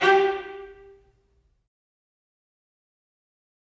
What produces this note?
acoustic string instrument